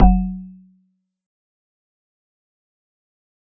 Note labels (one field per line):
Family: mallet percussion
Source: electronic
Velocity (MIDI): 50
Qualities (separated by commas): fast decay, percussive